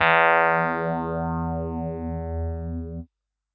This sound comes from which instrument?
electronic keyboard